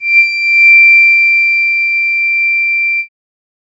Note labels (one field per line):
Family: keyboard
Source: synthesizer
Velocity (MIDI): 127